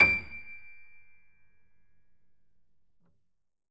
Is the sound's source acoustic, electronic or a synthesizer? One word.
acoustic